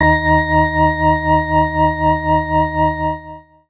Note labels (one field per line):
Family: organ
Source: electronic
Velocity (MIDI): 100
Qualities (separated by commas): distorted